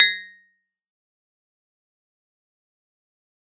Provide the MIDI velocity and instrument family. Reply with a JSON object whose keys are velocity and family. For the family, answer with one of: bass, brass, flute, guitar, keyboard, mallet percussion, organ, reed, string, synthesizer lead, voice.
{"velocity": 50, "family": "keyboard"}